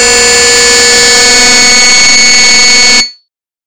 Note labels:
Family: bass; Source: synthesizer; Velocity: 50; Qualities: bright, distorted

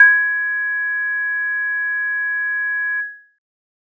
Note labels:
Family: keyboard; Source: electronic; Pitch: G#6; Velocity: 127

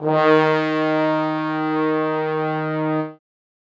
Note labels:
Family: brass; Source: acoustic; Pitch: D#3; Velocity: 100; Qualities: bright, reverb

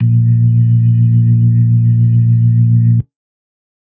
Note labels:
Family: organ; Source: electronic; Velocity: 127; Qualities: dark

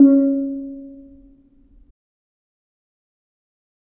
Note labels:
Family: mallet percussion; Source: acoustic; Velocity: 25; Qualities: fast decay, reverb

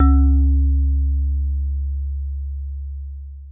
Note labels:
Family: mallet percussion; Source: acoustic; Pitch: C#2; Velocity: 100; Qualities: dark, long release, reverb

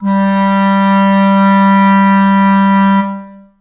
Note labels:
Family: reed; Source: acoustic; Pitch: G3; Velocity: 100; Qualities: long release, reverb

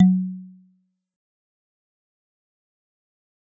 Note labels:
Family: mallet percussion; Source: acoustic; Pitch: F#3; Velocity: 25; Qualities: dark, fast decay, percussive

